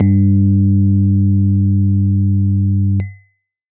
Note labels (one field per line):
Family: keyboard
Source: electronic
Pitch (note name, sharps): G2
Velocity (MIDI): 75